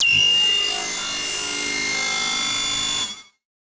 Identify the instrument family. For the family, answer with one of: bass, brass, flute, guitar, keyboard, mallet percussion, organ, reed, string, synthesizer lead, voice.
synthesizer lead